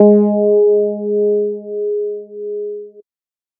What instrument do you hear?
synthesizer bass